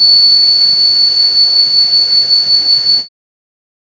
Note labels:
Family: keyboard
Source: synthesizer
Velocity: 100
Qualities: bright

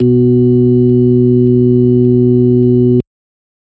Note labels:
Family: organ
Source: electronic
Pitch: B2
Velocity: 75

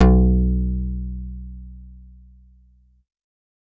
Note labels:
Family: bass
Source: synthesizer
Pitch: B1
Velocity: 127

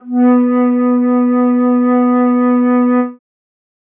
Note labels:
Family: flute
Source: acoustic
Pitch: B3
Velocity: 50

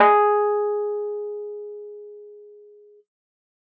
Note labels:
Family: keyboard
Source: electronic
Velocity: 127

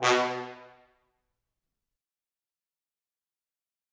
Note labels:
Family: brass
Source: acoustic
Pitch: B2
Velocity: 127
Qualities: bright, fast decay, reverb

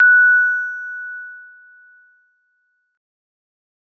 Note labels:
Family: keyboard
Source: electronic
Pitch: F#6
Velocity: 25

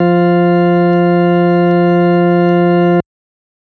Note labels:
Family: organ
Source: electronic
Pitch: F3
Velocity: 127

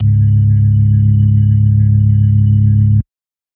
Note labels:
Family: organ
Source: electronic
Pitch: C#1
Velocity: 75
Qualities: dark

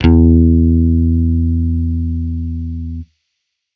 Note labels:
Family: bass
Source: electronic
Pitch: E2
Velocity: 25

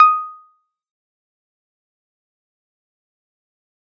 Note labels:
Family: keyboard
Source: electronic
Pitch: D#6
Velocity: 50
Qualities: fast decay, percussive

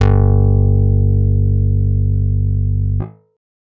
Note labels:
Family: guitar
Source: electronic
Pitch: G1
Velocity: 75

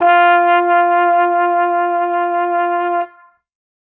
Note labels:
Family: brass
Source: acoustic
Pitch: F4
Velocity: 75

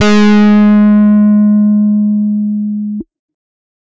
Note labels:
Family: guitar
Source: electronic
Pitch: G#3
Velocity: 75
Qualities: bright, distorted

